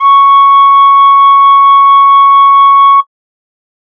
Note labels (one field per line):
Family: flute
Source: synthesizer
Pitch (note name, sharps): C#6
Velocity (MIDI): 25